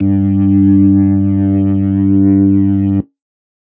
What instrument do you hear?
electronic organ